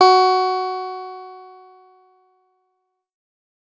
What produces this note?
electronic guitar